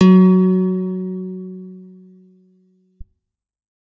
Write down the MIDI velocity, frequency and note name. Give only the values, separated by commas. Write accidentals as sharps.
100, 185 Hz, F#3